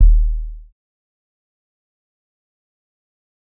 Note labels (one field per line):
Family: bass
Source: synthesizer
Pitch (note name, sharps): D#1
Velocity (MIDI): 50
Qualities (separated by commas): dark, fast decay, percussive